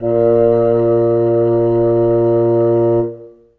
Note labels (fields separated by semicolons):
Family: reed; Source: acoustic; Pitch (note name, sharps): A#2; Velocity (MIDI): 50; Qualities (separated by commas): reverb